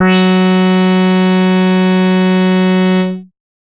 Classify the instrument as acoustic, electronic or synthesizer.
synthesizer